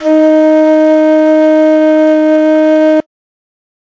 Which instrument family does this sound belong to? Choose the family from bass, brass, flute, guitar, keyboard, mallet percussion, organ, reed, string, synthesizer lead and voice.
flute